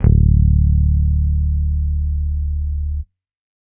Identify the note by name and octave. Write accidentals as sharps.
D1